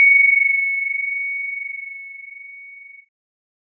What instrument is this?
electronic keyboard